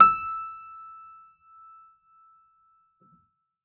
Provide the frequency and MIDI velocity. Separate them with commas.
1319 Hz, 127